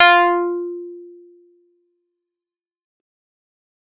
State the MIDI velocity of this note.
127